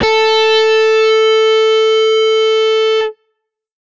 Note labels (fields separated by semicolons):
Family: guitar; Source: electronic; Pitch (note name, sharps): A4; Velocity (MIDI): 100; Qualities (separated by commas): bright, distorted